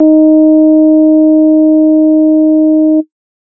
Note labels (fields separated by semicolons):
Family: organ; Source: electronic; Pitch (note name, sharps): D#4; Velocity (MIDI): 50